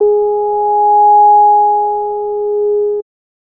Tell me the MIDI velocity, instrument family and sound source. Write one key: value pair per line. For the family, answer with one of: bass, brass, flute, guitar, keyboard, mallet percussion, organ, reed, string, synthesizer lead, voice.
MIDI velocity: 100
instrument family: bass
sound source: synthesizer